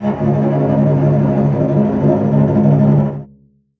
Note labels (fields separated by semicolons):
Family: string; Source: acoustic; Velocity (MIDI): 75; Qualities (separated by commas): non-linear envelope, reverb